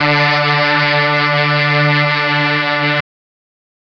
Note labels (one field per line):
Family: brass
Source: electronic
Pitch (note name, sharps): D3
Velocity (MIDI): 127